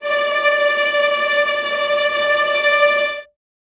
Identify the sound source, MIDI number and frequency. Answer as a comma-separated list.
acoustic, 74, 587.3 Hz